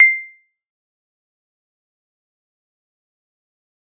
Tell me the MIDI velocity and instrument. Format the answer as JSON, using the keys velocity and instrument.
{"velocity": 25, "instrument": "acoustic mallet percussion instrument"}